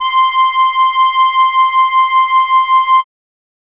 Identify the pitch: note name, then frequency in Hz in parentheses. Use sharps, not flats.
C6 (1047 Hz)